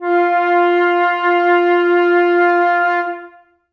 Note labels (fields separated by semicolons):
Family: flute; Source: acoustic; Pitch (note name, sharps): F4; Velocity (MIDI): 75; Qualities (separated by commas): reverb